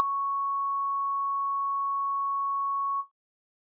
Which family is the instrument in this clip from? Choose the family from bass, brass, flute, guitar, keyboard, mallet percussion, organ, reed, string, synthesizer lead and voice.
keyboard